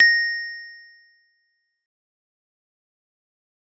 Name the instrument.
acoustic mallet percussion instrument